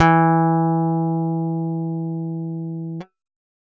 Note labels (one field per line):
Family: guitar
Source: acoustic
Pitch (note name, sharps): E3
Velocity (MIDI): 127